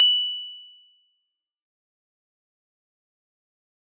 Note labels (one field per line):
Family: keyboard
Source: electronic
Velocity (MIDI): 75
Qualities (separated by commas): fast decay, percussive